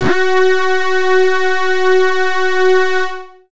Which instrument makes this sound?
synthesizer bass